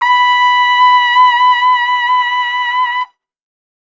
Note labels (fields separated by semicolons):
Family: brass; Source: acoustic; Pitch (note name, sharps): B5; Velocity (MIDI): 100